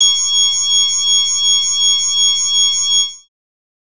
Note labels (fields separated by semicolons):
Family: bass; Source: synthesizer; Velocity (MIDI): 100; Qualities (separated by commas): bright, distorted